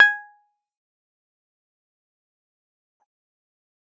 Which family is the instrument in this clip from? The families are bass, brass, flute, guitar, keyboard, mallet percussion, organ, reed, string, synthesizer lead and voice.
keyboard